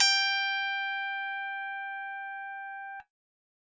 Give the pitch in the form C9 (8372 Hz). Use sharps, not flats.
G5 (784 Hz)